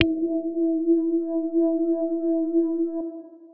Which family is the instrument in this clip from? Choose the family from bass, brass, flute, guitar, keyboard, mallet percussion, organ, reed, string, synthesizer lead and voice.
guitar